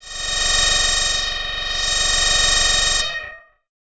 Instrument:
synthesizer bass